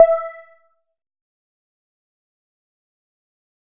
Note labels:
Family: bass; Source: synthesizer; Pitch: E5; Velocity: 127; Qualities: dark, fast decay, percussive

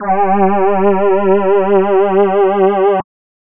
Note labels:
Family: voice; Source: synthesizer; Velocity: 100

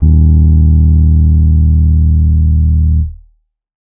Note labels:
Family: keyboard; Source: electronic; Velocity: 75; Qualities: distorted

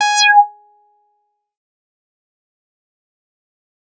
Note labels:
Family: bass; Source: synthesizer; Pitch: G#5; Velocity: 127; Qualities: bright, distorted, fast decay

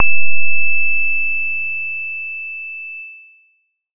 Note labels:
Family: bass; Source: synthesizer; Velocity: 127; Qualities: distorted

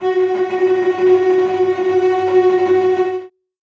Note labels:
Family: string; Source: acoustic; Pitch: F#4; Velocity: 100; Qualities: bright, non-linear envelope, reverb

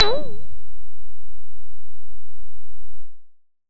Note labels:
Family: bass; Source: synthesizer; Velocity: 25; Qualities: bright, distorted

